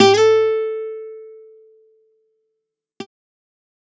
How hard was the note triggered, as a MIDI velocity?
127